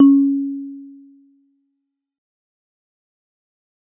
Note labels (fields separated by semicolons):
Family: mallet percussion; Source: acoustic; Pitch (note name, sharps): C#4; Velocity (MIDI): 25; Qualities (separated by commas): fast decay